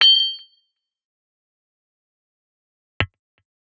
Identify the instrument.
electronic guitar